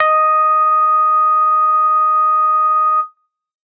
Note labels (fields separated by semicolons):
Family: bass; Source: synthesizer; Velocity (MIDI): 25